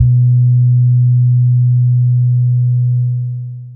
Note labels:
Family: bass; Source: synthesizer; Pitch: B2; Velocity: 25; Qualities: long release

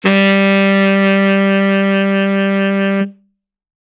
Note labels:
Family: reed; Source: acoustic; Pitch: G3; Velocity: 100; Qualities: bright

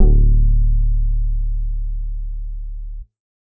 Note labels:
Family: bass; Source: synthesizer; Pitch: D1; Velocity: 100; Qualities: dark, reverb

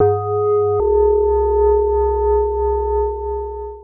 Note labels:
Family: mallet percussion; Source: synthesizer; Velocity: 127; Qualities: long release, multiphonic

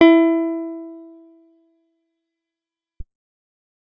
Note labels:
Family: guitar; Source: acoustic; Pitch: E4; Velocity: 50; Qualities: fast decay

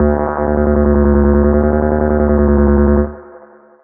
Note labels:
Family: bass; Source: synthesizer; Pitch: D2; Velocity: 50; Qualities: long release, reverb

